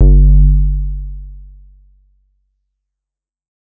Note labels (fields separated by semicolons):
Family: bass; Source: synthesizer; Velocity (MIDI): 75; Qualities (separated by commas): dark